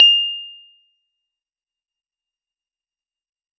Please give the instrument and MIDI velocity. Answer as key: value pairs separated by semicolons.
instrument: electronic keyboard; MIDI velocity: 25